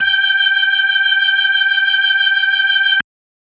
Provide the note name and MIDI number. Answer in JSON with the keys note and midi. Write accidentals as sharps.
{"note": "G6", "midi": 91}